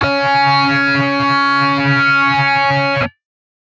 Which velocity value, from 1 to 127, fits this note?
127